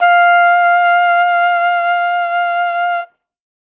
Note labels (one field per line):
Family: brass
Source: acoustic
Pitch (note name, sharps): F5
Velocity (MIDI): 25